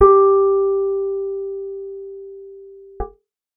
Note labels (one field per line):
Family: guitar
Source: acoustic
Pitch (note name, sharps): G4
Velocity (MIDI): 50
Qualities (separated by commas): dark